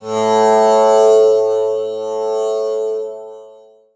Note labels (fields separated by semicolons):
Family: guitar; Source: acoustic; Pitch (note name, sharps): A2; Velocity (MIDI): 50; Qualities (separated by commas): bright, long release, reverb